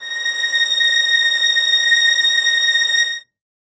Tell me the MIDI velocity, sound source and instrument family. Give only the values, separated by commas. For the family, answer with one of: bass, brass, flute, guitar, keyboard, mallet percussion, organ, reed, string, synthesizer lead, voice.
100, acoustic, string